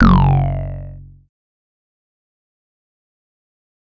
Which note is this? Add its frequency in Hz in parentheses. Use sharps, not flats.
F#1 (46.25 Hz)